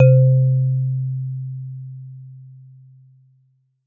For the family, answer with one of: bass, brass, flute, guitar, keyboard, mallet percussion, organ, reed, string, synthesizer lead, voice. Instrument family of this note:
mallet percussion